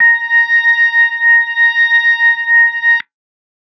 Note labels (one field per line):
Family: organ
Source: electronic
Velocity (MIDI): 127